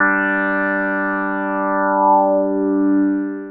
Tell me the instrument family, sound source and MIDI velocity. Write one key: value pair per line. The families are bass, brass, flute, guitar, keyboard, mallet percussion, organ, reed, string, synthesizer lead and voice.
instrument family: synthesizer lead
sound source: synthesizer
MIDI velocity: 25